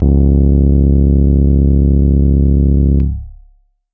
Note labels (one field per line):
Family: keyboard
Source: electronic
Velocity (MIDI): 127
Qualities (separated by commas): distorted, long release